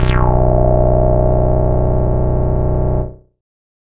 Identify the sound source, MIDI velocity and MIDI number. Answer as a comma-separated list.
synthesizer, 127, 11